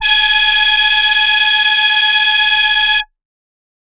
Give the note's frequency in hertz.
830.6 Hz